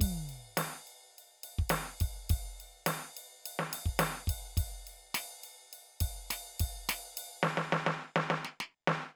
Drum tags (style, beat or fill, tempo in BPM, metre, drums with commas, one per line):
rock
beat
105 BPM
4/4
ride, snare, kick